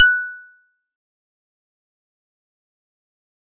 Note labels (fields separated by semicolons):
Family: mallet percussion; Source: acoustic; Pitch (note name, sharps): F#6; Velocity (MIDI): 50; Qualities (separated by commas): fast decay, percussive